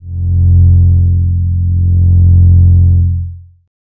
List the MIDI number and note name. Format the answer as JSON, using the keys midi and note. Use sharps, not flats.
{"midi": 29, "note": "F1"}